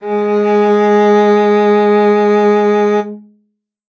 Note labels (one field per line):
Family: string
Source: acoustic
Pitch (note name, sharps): G#3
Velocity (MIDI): 100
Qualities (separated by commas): reverb